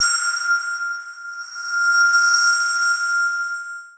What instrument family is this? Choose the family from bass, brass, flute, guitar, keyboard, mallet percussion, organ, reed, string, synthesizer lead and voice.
mallet percussion